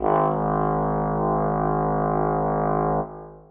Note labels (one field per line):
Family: brass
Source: acoustic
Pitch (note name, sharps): G#1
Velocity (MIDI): 50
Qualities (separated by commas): reverb